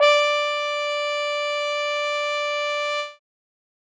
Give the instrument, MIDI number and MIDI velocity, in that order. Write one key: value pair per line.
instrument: acoustic brass instrument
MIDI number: 74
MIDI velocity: 127